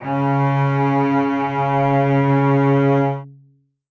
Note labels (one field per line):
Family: string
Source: acoustic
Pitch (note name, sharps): C#3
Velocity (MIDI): 100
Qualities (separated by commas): reverb